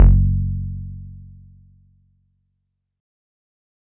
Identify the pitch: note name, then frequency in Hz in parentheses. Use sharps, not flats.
F#1 (46.25 Hz)